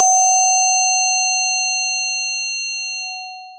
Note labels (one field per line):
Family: mallet percussion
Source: acoustic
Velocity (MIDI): 100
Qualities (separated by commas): bright, distorted, long release